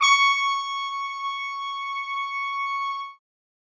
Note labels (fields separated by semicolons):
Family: brass; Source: acoustic; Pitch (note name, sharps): C#6; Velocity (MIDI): 127; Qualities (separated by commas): reverb